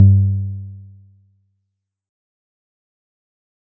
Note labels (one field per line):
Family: guitar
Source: synthesizer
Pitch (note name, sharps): G2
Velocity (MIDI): 75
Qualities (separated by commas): dark, fast decay